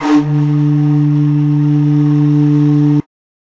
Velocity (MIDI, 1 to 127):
127